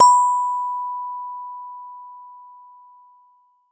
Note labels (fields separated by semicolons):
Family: mallet percussion; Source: acoustic; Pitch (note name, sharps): B5; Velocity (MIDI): 127